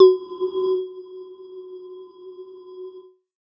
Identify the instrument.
electronic mallet percussion instrument